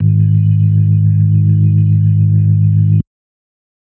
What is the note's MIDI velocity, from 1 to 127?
127